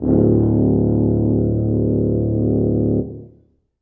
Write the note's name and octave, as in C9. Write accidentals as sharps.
D1